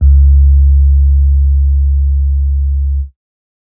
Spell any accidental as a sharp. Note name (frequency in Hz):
C#2 (69.3 Hz)